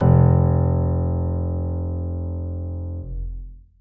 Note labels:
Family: keyboard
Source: acoustic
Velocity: 75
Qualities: reverb

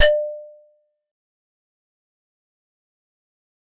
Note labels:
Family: keyboard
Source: acoustic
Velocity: 75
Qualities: fast decay, percussive

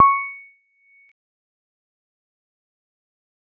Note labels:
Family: mallet percussion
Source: electronic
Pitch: C#6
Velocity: 25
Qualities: fast decay, percussive

